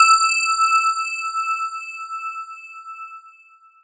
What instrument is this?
electronic mallet percussion instrument